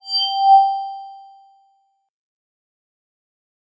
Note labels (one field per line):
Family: mallet percussion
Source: electronic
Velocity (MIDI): 50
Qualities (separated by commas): bright, fast decay